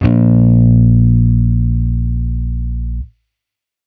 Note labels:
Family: bass; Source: electronic; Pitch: A#1; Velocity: 100; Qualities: distorted

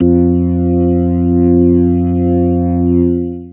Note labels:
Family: organ; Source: electronic; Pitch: F2; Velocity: 127; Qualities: distorted, long release

